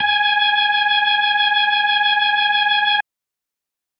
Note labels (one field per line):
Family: organ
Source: electronic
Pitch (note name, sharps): G#5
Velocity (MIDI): 75